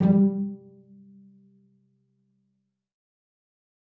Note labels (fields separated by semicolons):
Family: string; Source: acoustic; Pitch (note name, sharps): G3; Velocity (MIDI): 75; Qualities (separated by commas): dark, reverb